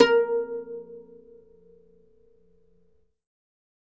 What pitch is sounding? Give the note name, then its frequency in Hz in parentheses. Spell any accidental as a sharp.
A#4 (466.2 Hz)